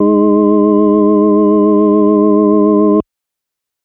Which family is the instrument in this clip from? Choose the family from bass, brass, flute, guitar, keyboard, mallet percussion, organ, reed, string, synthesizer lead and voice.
organ